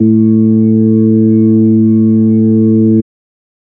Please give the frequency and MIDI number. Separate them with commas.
110 Hz, 45